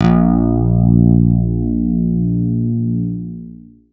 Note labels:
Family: guitar; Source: electronic; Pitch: A#1; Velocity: 127; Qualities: long release

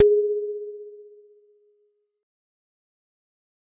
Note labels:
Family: mallet percussion; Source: acoustic; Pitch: G#4; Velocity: 50; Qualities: dark, fast decay

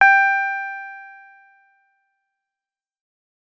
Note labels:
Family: guitar; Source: electronic; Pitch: G5; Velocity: 25; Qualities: fast decay

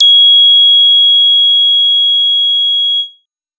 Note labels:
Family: bass; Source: synthesizer; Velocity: 50; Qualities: bright, distorted

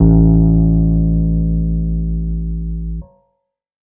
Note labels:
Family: keyboard; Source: electronic; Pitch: A1; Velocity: 50; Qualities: dark, distorted

